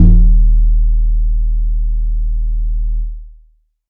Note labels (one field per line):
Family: mallet percussion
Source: acoustic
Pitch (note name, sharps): D#1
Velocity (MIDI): 100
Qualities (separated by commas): long release